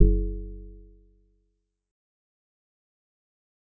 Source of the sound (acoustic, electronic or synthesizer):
synthesizer